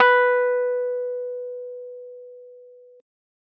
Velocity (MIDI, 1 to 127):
100